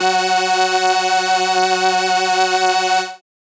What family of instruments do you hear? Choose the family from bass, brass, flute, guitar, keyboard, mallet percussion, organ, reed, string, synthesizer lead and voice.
keyboard